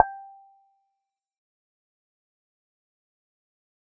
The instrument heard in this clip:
synthesizer bass